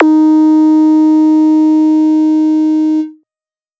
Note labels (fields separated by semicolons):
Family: bass; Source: synthesizer; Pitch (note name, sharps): D#4; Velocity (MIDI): 127; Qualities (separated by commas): distorted